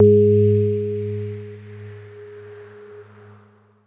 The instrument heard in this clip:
electronic keyboard